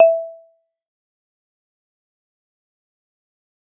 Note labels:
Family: mallet percussion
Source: acoustic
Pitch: E5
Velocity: 75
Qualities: dark, fast decay, percussive, reverb

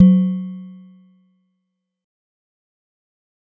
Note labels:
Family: mallet percussion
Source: acoustic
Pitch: F#3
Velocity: 50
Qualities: dark, fast decay, percussive

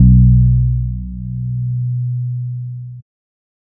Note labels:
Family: bass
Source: synthesizer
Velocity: 75

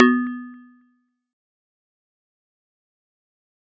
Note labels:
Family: mallet percussion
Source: acoustic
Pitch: B3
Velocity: 75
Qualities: fast decay, percussive

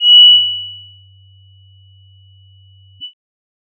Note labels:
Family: bass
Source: synthesizer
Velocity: 100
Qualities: bright

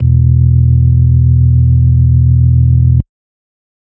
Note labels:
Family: organ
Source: electronic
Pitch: E1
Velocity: 127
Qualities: dark, distorted

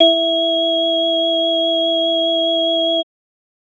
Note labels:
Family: organ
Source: electronic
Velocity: 127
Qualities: multiphonic

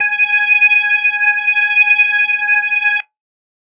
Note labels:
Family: organ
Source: electronic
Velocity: 75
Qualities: distorted

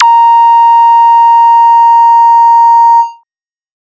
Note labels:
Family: bass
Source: synthesizer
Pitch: A#5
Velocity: 127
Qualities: distorted

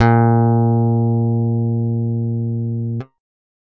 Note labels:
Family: guitar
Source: acoustic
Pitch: A#2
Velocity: 75

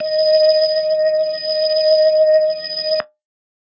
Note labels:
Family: organ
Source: electronic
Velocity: 100

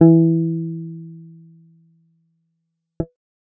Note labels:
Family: bass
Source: synthesizer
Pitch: E3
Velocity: 50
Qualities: dark

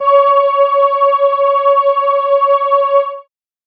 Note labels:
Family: keyboard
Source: synthesizer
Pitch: C#5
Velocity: 50

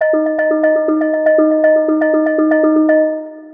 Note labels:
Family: mallet percussion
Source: synthesizer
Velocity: 25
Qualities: long release, multiphonic, percussive, tempo-synced

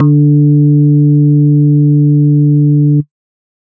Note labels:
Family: organ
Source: electronic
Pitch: D3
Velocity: 25

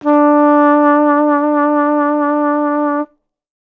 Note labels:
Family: brass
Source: acoustic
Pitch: D4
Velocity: 25

